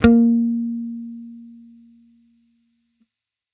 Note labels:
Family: bass; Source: electronic; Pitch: A#3; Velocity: 75; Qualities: distorted

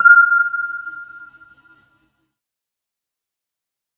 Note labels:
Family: keyboard; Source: synthesizer; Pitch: F6; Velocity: 100; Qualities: fast decay

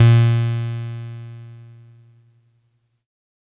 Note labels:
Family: keyboard; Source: electronic; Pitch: A#2; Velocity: 25; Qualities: bright, distorted

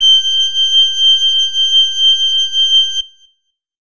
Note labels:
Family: flute; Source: acoustic; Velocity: 75; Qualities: bright

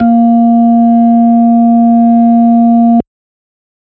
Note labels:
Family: organ; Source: electronic; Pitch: A#3; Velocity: 127

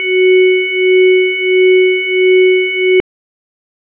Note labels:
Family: organ; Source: electronic; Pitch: F#4; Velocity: 50

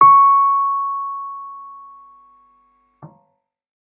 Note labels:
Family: keyboard; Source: electronic; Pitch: C#6; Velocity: 50

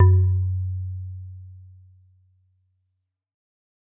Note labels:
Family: mallet percussion; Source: acoustic; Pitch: F#2; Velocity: 25; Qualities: dark, reverb

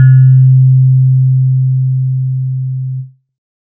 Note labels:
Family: synthesizer lead; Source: synthesizer; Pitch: C3; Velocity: 25

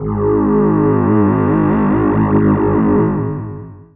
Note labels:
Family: voice; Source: synthesizer; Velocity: 100; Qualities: distorted, long release

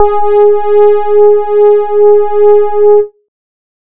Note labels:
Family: bass; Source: synthesizer; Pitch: G#4; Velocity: 25; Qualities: distorted

